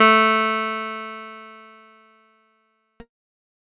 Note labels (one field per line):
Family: keyboard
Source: electronic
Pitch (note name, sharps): A3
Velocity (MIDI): 100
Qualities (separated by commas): bright